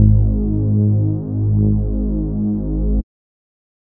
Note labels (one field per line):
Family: bass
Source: synthesizer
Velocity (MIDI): 75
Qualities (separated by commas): dark